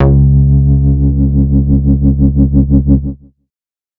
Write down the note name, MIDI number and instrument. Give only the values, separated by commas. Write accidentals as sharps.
C#2, 37, synthesizer bass